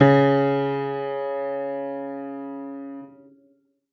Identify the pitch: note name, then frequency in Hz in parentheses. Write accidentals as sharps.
C#3 (138.6 Hz)